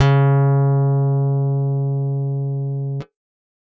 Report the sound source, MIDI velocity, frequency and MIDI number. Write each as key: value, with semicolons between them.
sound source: acoustic; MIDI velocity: 127; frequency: 138.6 Hz; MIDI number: 49